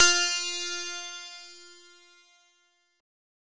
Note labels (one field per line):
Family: synthesizer lead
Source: synthesizer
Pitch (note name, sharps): F4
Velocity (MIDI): 127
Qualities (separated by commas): bright, distorted